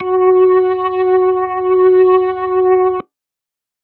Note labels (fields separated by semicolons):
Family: organ; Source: electronic; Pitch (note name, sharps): F#4; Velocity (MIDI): 75